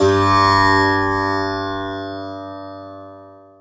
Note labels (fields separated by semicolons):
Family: guitar; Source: acoustic; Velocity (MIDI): 50; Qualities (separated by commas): long release